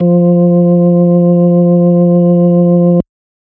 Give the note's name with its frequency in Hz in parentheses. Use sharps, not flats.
F3 (174.6 Hz)